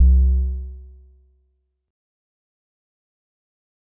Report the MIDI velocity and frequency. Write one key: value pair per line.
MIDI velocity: 25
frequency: 65.41 Hz